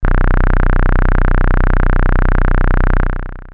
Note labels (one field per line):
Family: bass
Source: synthesizer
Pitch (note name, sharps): B0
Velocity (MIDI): 25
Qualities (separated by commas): bright, distorted, long release